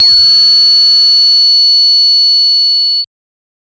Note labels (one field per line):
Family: bass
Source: synthesizer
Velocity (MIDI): 127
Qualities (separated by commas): bright, distorted, multiphonic